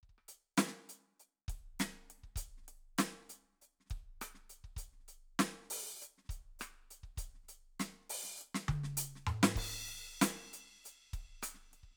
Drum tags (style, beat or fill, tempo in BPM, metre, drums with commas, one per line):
funk
beat
100 BPM
4/4
crash, closed hi-hat, open hi-hat, hi-hat pedal, snare, cross-stick, high tom, mid tom, kick